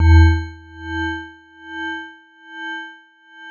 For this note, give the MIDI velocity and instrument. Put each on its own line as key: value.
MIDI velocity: 127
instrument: electronic mallet percussion instrument